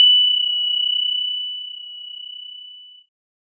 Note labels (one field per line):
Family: keyboard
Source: electronic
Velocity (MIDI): 50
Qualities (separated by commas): bright, multiphonic